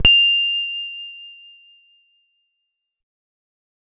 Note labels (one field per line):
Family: guitar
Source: electronic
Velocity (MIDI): 50